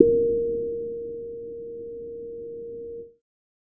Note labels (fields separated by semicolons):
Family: bass; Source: synthesizer; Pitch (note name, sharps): A#4; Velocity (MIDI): 25; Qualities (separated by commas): dark